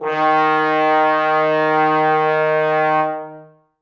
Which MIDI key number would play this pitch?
51